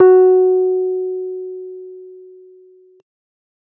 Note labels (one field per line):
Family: keyboard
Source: electronic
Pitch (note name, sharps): F#4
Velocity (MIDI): 50